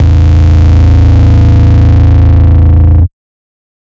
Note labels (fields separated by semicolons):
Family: bass; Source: synthesizer; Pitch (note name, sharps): A0; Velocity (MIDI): 100; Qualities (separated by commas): bright, distorted, multiphonic